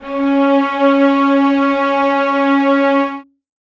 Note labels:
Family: string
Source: acoustic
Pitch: C#4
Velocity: 50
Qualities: reverb

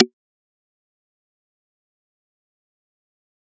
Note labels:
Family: mallet percussion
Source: electronic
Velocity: 127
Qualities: fast decay, percussive

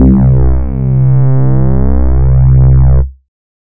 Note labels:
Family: bass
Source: synthesizer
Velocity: 25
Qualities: distorted

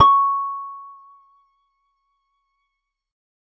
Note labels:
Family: guitar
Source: acoustic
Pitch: C#6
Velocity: 50

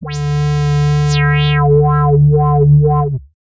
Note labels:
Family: bass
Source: synthesizer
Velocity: 100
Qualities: distorted, non-linear envelope

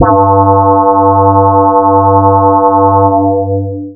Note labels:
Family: bass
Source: synthesizer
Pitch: G2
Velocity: 50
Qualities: long release

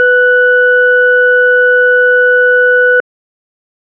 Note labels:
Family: organ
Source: electronic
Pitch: B4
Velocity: 25

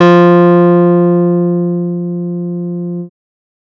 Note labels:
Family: bass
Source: synthesizer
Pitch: F3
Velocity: 50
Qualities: distorted

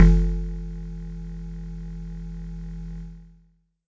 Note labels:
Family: mallet percussion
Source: acoustic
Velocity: 75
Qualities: distorted

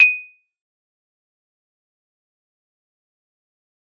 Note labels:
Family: mallet percussion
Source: acoustic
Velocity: 127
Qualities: bright, fast decay, percussive

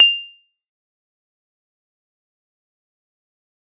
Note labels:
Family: mallet percussion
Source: acoustic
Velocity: 50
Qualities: bright, fast decay, percussive

